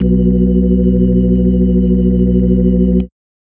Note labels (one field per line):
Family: organ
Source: electronic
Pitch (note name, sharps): B1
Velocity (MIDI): 75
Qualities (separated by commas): dark